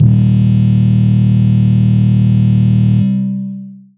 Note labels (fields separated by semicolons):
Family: guitar; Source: electronic; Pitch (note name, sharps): D#1; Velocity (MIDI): 75; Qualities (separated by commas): bright, distorted, long release